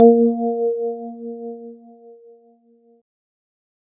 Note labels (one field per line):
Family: keyboard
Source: electronic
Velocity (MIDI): 75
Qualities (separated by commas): dark